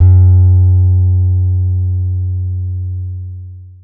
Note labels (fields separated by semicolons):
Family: guitar; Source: acoustic; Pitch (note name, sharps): F#2; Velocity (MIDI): 50; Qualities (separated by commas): dark, long release